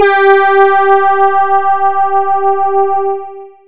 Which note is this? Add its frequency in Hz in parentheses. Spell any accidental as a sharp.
G4 (392 Hz)